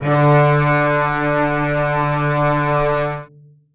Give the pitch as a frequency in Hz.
146.8 Hz